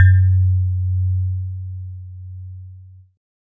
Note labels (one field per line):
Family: keyboard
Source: electronic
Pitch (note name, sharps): F#2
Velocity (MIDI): 100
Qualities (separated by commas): multiphonic